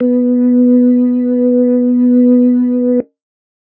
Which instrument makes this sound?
electronic organ